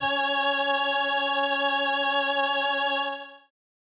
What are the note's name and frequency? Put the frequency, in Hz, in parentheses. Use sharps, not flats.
C#4 (277.2 Hz)